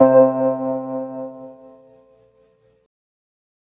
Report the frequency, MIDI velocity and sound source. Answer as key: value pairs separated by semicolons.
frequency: 130.8 Hz; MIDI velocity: 100; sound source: electronic